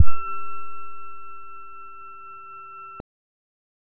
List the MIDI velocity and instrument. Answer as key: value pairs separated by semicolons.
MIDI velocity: 25; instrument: synthesizer bass